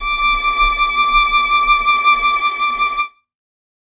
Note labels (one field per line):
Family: string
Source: acoustic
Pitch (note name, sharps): D6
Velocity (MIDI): 50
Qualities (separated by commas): reverb